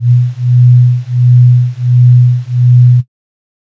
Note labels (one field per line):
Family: flute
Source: synthesizer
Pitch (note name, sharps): B2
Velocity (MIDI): 50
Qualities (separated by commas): dark